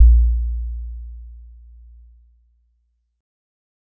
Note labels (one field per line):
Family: mallet percussion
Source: acoustic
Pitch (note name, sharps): A#1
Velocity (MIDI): 25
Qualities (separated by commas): dark